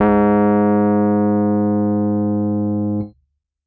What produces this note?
electronic keyboard